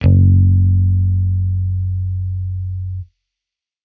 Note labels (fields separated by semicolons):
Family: bass; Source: electronic; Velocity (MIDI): 50